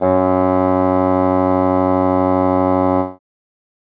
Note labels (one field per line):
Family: reed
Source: acoustic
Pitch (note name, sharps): F#2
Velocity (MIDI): 100